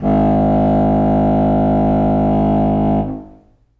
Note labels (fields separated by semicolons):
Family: reed; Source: acoustic; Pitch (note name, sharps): G#1; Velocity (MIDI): 25; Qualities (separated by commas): reverb